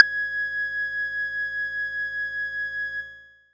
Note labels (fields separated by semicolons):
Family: bass; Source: synthesizer; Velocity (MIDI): 75; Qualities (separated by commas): multiphonic